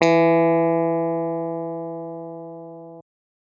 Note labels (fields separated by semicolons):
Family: keyboard; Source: electronic; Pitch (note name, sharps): E3; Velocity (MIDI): 100; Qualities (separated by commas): distorted